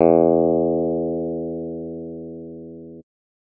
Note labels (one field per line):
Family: guitar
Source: electronic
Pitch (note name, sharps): E2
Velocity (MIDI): 50